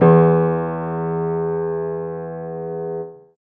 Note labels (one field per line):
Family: keyboard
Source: acoustic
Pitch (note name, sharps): E2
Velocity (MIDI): 100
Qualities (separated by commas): reverb